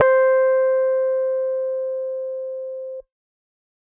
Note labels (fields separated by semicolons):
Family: keyboard; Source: electronic; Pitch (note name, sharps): C5; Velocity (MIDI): 127; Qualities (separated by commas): dark